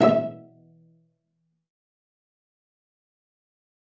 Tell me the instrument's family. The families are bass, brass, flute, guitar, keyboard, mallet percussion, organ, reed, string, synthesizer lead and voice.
string